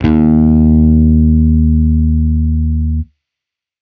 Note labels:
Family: bass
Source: electronic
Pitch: D#2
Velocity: 75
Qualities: distorted

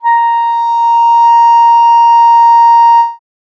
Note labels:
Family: reed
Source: acoustic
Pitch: A#5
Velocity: 100

